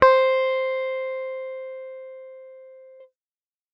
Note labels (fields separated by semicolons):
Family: guitar; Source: electronic; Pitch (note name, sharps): C5; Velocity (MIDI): 100